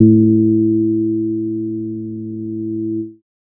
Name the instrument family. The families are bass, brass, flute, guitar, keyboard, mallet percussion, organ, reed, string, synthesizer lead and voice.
bass